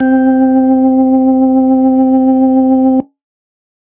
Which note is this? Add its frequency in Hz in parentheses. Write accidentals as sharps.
C4 (261.6 Hz)